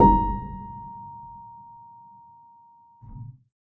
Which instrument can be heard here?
acoustic keyboard